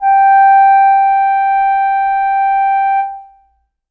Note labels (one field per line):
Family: reed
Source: acoustic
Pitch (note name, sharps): G5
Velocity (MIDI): 25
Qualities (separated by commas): reverb